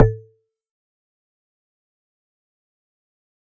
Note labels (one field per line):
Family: mallet percussion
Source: electronic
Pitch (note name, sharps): A2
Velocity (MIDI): 50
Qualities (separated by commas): fast decay, percussive